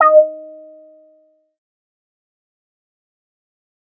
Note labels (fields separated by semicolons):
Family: bass; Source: synthesizer; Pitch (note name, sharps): D#5; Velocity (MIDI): 25; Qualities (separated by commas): distorted, fast decay, percussive